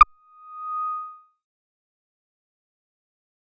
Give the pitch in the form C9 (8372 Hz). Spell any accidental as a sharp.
D#6 (1245 Hz)